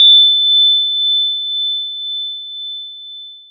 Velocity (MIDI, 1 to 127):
100